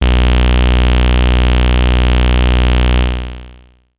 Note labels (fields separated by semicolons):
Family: bass; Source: synthesizer; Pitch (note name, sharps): B1; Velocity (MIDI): 127; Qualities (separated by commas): bright, distorted, long release